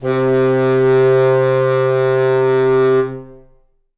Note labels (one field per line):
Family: reed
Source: acoustic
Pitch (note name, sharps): C3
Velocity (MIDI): 75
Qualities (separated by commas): long release, reverb